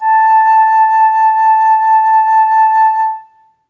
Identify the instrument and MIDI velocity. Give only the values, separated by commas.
acoustic flute, 50